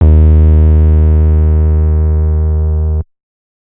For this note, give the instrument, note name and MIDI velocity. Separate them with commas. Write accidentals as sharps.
synthesizer bass, D#2, 100